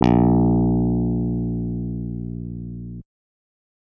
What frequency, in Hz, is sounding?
58.27 Hz